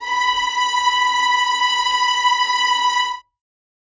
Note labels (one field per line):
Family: string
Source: acoustic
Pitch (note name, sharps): B5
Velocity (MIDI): 50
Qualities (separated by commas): bright, non-linear envelope, reverb